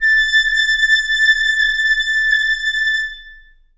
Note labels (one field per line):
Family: reed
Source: acoustic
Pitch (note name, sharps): A6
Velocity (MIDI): 75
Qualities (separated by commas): long release, reverb